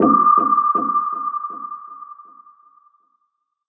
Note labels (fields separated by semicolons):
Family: synthesizer lead; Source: synthesizer; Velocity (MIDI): 50; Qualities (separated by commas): non-linear envelope, reverb